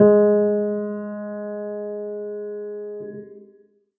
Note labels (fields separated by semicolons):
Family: keyboard; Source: acoustic; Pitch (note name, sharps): G#3; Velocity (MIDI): 25; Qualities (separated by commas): reverb